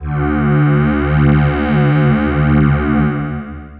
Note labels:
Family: voice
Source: synthesizer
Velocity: 50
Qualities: distorted, long release

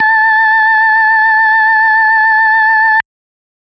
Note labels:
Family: organ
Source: electronic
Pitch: A5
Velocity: 50

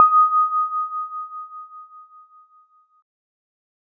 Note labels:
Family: keyboard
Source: electronic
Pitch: D#6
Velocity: 25

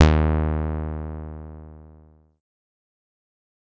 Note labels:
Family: bass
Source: synthesizer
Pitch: D#2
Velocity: 75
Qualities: distorted, fast decay

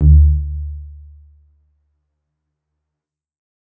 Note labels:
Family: keyboard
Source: electronic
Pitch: D2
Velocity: 50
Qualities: dark

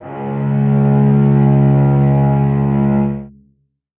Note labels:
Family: string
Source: acoustic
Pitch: C#2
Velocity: 50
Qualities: reverb

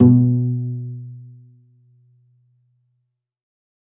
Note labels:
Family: string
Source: acoustic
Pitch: B2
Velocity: 100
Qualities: dark, reverb

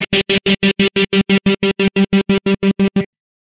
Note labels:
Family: guitar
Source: electronic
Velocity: 50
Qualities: bright, distorted, tempo-synced

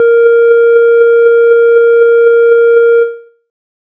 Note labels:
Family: bass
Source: synthesizer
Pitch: A#4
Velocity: 50

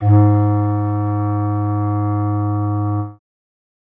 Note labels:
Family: reed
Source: acoustic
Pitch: G#2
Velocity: 50

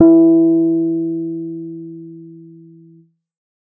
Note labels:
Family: keyboard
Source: electronic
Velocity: 50

